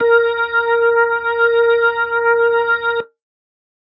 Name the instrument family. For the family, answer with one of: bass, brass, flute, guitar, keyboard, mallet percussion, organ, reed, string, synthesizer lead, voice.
organ